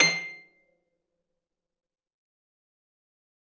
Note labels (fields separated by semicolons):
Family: string; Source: acoustic; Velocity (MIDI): 50; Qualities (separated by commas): fast decay, percussive, reverb